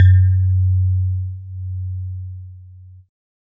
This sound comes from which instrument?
electronic keyboard